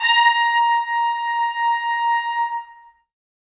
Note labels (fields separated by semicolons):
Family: brass; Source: acoustic; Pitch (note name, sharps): A#5; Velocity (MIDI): 25; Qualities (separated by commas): bright, reverb